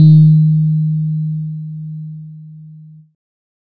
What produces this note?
electronic keyboard